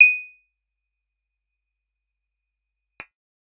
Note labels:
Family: guitar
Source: acoustic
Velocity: 50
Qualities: percussive

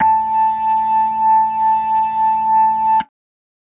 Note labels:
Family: organ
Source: electronic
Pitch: A5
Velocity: 25

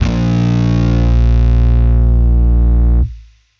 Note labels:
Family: bass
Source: electronic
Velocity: 127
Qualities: bright, distorted

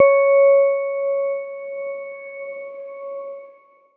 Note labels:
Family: keyboard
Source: electronic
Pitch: C#5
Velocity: 50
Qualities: dark, long release

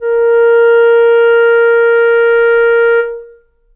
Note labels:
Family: reed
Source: acoustic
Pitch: A#4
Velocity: 50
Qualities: reverb

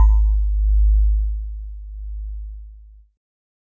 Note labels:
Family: keyboard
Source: electronic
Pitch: G#1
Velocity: 75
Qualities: multiphonic

